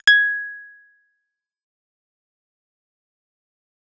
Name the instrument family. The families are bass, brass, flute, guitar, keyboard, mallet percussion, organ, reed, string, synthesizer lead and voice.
bass